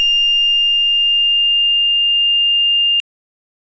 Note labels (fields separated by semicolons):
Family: organ; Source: electronic; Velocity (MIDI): 25; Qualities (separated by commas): bright